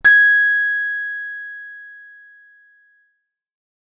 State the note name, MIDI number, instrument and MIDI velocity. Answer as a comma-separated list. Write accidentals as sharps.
G#6, 92, acoustic guitar, 127